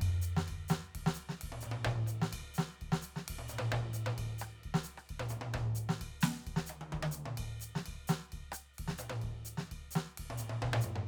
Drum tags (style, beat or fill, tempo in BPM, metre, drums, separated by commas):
Dominican merengue, beat, 130 BPM, 4/4, ride, ride bell, hi-hat pedal, snare, cross-stick, high tom, mid tom, floor tom, kick